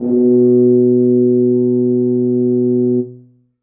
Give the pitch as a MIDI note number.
47